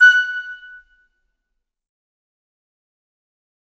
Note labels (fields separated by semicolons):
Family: flute; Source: acoustic; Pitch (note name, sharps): F#6; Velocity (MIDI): 75; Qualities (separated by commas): fast decay, percussive, reverb